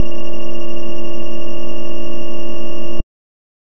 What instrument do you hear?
synthesizer bass